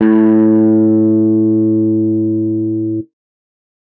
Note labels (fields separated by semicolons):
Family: guitar; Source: electronic; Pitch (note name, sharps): A2; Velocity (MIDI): 25; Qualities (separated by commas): distorted